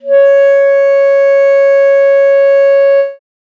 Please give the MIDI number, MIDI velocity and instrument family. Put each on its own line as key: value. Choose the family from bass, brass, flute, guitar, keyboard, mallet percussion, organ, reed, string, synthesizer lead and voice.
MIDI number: 73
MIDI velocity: 50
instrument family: reed